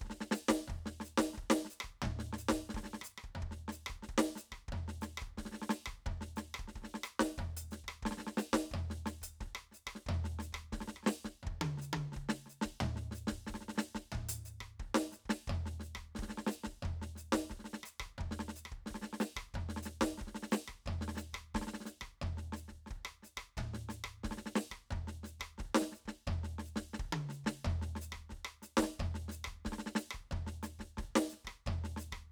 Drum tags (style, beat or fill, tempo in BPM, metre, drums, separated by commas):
samba, beat, 89 BPM, 4/4, closed hi-hat, hi-hat pedal, snare, cross-stick, high tom, floor tom, kick